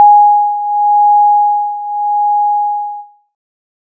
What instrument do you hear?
synthesizer lead